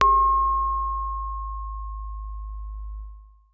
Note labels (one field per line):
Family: keyboard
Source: acoustic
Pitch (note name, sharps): G#1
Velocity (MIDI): 127